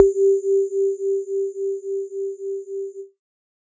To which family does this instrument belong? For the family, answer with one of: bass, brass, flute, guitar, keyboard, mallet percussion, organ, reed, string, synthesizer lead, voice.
synthesizer lead